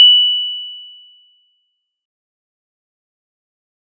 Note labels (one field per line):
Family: mallet percussion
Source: acoustic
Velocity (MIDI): 50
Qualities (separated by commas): bright, fast decay